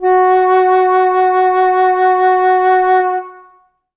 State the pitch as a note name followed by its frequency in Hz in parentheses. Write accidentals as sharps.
F#4 (370 Hz)